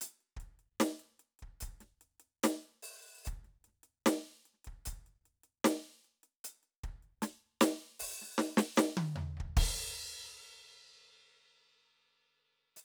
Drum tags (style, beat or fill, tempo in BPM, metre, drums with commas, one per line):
rock
beat
75 BPM
4/4
crash, closed hi-hat, open hi-hat, hi-hat pedal, snare, high tom, floor tom, kick